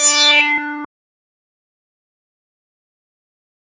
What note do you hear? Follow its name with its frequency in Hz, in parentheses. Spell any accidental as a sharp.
D4 (293.7 Hz)